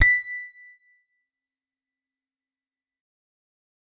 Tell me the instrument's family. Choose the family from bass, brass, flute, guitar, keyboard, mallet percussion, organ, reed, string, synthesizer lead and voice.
guitar